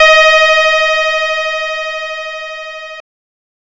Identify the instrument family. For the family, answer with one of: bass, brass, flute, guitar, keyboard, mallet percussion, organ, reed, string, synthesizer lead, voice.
guitar